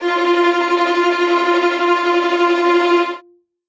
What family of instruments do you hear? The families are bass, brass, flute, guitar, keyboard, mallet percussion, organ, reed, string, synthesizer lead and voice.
string